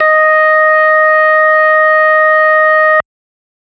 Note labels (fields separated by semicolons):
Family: organ; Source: electronic; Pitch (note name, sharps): D#5; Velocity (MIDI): 127